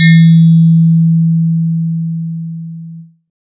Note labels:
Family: synthesizer lead; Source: synthesizer; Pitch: E3; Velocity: 127

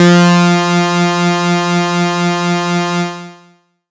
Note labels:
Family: bass; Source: synthesizer; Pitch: F3; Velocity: 75; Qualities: bright, distorted, long release

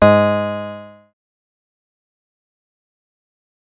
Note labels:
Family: bass; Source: synthesizer; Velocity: 127; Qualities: bright, distorted, fast decay

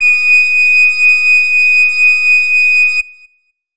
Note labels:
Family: flute; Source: acoustic; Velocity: 100; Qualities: bright

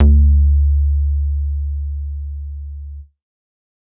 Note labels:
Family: bass; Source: synthesizer; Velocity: 25; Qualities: dark

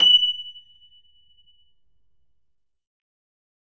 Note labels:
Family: keyboard; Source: electronic; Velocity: 100; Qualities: bright, percussive

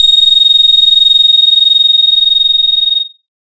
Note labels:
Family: bass; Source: synthesizer; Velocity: 25; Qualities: distorted

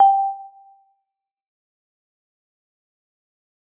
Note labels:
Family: mallet percussion; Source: acoustic; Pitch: G5; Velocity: 127; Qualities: fast decay, percussive, reverb

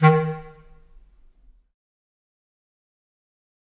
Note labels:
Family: reed; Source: acoustic; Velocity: 50; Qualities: fast decay, percussive, reverb

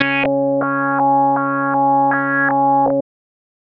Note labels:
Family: bass; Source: synthesizer; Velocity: 75; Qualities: tempo-synced

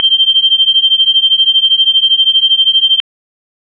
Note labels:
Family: organ; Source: electronic; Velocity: 25; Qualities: bright

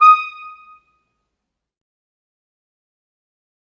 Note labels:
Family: reed; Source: acoustic; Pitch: D#6; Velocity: 100; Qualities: fast decay, percussive, reverb

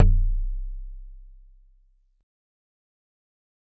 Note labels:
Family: mallet percussion; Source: acoustic; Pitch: C1; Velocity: 75; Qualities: fast decay

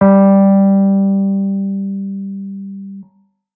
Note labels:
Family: keyboard; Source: electronic; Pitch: G3; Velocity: 75

